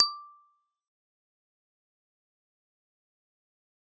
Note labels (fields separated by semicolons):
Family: mallet percussion; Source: acoustic; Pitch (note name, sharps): D6; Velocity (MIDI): 75; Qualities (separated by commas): fast decay, percussive